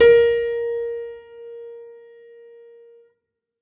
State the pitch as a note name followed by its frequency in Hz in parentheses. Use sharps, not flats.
A#4 (466.2 Hz)